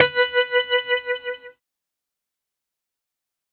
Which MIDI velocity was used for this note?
127